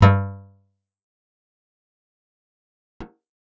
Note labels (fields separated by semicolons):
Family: guitar; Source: acoustic; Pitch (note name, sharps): G2; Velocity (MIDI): 127; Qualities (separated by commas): fast decay, percussive, reverb